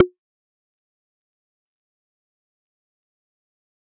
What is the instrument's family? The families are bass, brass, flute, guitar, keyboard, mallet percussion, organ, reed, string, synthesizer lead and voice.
bass